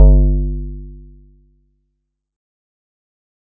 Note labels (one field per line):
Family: keyboard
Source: electronic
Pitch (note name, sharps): G1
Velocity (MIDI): 50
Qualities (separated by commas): dark, fast decay